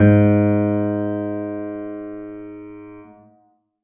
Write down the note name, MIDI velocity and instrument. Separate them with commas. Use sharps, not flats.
G#2, 75, acoustic keyboard